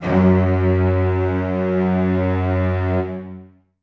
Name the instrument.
acoustic string instrument